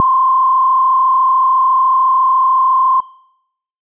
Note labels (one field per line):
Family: bass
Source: synthesizer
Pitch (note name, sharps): C6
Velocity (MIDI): 75